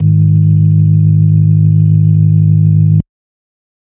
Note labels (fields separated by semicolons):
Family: organ; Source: electronic; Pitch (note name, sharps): G#1; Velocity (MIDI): 75; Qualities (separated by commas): dark, distorted